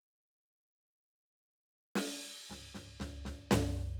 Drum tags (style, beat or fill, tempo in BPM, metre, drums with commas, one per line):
rock
fill
60 BPM
4/4
crash, snare, floor tom